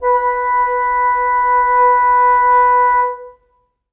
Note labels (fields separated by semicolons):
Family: reed; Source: acoustic; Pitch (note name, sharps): B4; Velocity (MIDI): 25; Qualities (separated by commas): reverb